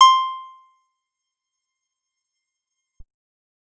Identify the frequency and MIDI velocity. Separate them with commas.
1047 Hz, 127